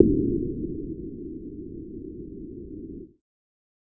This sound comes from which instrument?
synthesizer bass